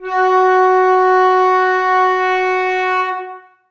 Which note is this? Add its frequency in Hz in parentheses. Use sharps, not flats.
F#4 (370 Hz)